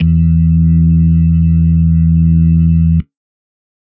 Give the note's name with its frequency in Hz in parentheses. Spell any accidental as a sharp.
E2 (82.41 Hz)